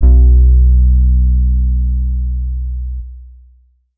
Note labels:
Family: guitar; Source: electronic; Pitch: B1; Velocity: 25; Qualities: distorted, long release

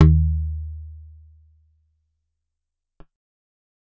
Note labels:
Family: guitar; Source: acoustic; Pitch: D#2; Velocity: 50; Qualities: dark, fast decay

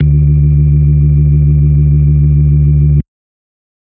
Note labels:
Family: organ; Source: electronic; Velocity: 50; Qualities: dark

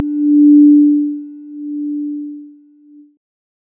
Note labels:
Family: keyboard; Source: electronic; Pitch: D4; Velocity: 100; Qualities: multiphonic

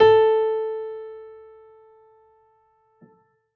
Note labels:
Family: keyboard; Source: acoustic; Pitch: A4; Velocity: 100

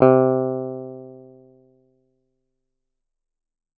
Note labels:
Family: guitar; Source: acoustic; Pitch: C3; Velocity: 75

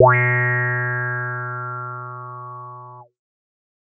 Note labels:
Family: bass; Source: synthesizer; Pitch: B2; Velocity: 100

